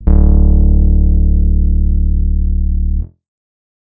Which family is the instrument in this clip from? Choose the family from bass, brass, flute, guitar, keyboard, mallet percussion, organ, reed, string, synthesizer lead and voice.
guitar